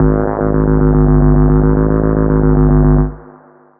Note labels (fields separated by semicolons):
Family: bass; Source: synthesizer; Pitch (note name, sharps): G#1; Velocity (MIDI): 75; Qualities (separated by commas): long release, reverb